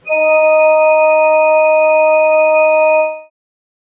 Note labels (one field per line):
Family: organ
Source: acoustic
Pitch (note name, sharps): D#5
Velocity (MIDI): 127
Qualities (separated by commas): reverb